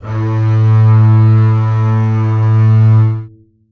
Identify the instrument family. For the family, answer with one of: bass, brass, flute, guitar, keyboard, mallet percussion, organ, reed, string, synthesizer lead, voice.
string